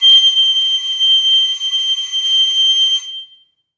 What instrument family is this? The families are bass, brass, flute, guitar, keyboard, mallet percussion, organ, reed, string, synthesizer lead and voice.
flute